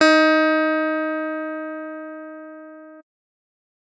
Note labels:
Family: keyboard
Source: electronic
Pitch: D#4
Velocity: 127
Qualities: bright

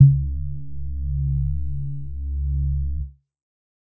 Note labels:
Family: keyboard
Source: electronic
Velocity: 50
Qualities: dark, distorted

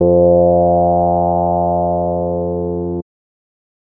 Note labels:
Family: bass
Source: synthesizer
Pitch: F2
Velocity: 100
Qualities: distorted

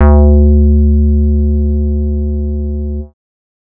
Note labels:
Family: bass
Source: synthesizer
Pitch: D2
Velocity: 50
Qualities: dark

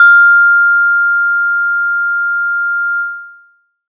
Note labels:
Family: mallet percussion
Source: acoustic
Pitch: F6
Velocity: 100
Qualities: long release

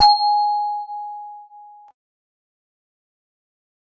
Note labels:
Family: mallet percussion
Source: acoustic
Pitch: G#5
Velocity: 25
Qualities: fast decay, non-linear envelope

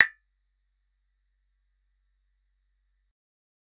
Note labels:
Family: bass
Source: synthesizer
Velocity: 50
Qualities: percussive

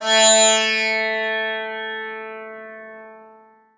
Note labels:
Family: guitar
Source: acoustic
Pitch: A3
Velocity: 25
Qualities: bright, reverb

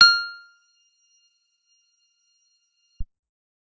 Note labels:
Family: guitar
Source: acoustic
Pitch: F6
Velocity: 75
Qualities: percussive

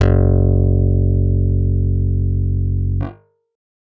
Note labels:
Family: guitar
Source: electronic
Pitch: F#1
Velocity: 127

